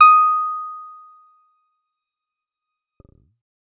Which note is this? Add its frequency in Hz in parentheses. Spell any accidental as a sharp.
D#6 (1245 Hz)